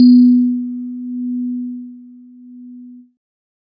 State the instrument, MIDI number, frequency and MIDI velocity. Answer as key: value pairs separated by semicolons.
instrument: electronic keyboard; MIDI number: 59; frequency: 246.9 Hz; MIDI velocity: 50